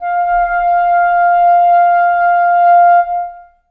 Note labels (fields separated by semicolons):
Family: reed; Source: acoustic; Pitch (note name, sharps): F5; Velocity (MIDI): 50; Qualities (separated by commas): long release, reverb